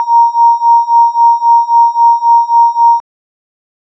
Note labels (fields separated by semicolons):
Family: organ; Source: electronic; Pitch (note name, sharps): A#5; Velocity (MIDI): 100